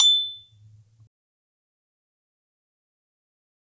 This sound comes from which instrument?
acoustic mallet percussion instrument